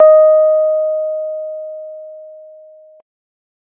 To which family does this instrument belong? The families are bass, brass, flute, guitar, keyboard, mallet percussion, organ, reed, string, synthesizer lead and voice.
keyboard